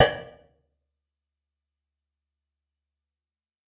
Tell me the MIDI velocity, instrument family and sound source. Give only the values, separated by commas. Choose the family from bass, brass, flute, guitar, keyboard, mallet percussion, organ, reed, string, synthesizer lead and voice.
50, guitar, electronic